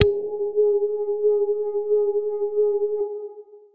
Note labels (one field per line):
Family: guitar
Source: electronic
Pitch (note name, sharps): G#4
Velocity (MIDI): 25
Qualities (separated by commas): dark, distorted, long release